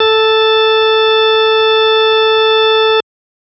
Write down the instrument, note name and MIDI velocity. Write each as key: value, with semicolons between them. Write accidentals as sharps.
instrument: electronic organ; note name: A4; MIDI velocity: 25